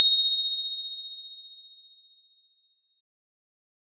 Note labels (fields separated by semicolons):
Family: keyboard; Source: electronic; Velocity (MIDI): 75